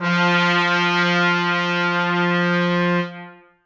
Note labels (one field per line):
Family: brass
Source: acoustic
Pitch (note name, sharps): F3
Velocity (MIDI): 127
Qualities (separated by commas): reverb